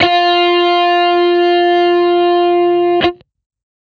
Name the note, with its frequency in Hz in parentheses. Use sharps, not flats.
F4 (349.2 Hz)